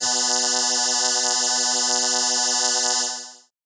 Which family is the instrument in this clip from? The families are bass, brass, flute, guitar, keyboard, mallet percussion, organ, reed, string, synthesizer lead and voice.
keyboard